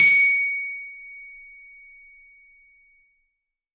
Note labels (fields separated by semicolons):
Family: mallet percussion; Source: acoustic; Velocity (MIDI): 127; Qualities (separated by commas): bright, reverb